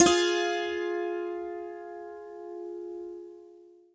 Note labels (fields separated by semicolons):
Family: guitar; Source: acoustic; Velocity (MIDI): 25; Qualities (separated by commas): bright, reverb